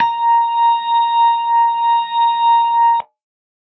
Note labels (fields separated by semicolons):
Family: organ; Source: electronic; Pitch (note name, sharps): A#5; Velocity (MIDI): 75